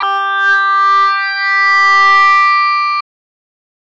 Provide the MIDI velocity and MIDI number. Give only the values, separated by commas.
50, 67